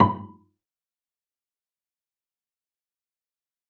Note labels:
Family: string; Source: acoustic; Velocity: 50; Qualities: fast decay, percussive, reverb

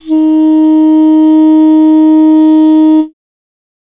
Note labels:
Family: reed; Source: acoustic; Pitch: D#4; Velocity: 50

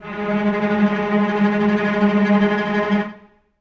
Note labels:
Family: string; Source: acoustic; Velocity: 50; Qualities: non-linear envelope, reverb

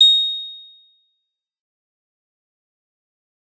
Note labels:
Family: guitar; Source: electronic; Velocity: 127; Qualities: bright, fast decay, percussive

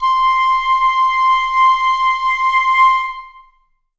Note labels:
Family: flute; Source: acoustic; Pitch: C6; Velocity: 25; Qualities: long release, reverb

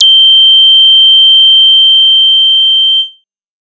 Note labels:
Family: bass; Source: synthesizer; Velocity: 100; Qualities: bright, distorted

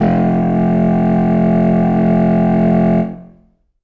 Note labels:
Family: reed; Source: acoustic; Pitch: F1; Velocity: 75; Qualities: reverb

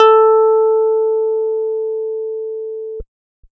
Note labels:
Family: keyboard; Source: electronic; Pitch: A4; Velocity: 127

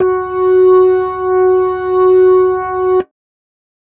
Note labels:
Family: organ; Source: electronic; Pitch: F#4; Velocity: 50

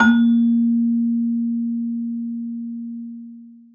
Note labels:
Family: mallet percussion; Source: acoustic; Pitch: A#3; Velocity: 100; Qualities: long release, reverb

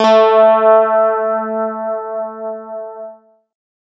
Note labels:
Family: guitar; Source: electronic; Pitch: A3; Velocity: 100

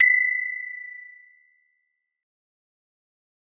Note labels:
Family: mallet percussion; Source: acoustic; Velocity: 50; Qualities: fast decay

